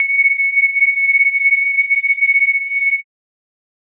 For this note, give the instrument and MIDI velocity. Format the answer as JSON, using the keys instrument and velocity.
{"instrument": "electronic mallet percussion instrument", "velocity": 100}